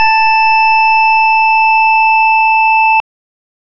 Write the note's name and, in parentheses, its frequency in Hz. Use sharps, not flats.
A5 (880 Hz)